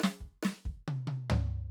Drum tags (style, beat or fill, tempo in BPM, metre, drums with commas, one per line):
half-time rock
fill
140 BPM
4/4
snare, cross-stick, high tom, floor tom, kick